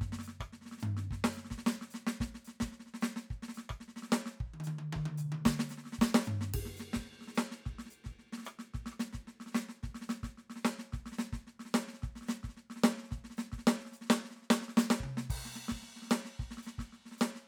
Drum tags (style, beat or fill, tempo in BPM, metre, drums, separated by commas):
Brazilian baião, beat, 110 BPM, 4/4, crash, ride, hi-hat pedal, snare, cross-stick, high tom, mid tom, floor tom, kick